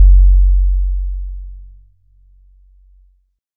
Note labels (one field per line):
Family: keyboard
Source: electronic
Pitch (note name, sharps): F#1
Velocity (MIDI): 25